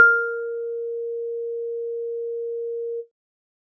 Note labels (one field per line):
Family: keyboard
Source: electronic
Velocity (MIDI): 75